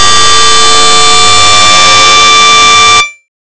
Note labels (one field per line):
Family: bass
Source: synthesizer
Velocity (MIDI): 50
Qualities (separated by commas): bright, distorted